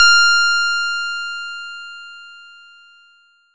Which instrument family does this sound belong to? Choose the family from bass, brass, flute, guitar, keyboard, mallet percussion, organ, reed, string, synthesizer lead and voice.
bass